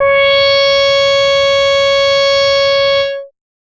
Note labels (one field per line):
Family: bass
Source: synthesizer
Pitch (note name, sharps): C#5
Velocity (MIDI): 75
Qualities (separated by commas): bright, distorted